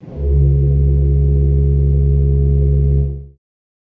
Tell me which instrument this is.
acoustic organ